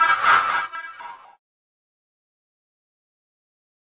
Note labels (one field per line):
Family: keyboard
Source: electronic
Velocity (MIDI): 75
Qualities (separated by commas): bright, distorted, fast decay, non-linear envelope